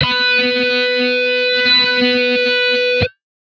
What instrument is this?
synthesizer guitar